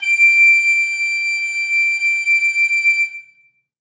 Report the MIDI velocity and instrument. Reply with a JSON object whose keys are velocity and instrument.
{"velocity": 100, "instrument": "acoustic flute"}